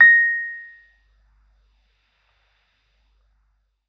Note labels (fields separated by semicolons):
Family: keyboard; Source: electronic; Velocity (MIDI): 50; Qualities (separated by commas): percussive